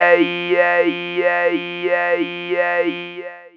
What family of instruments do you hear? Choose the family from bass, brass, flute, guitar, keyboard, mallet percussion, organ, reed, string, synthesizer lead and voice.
voice